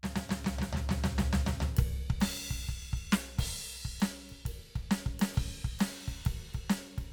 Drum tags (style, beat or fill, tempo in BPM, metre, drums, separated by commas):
blues shuffle, beat, 134 BPM, 4/4, crash, ride, ride bell, snare, floor tom, kick